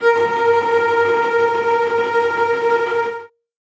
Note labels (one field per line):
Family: string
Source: acoustic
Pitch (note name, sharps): A#4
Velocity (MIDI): 127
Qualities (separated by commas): bright, non-linear envelope, reverb